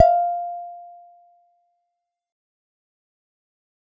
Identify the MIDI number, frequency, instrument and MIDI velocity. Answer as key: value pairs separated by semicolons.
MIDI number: 77; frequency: 698.5 Hz; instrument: electronic guitar; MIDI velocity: 50